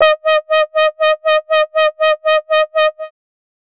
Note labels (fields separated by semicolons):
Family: bass; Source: synthesizer; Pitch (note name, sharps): D#5; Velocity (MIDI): 50; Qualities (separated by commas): bright, distorted, tempo-synced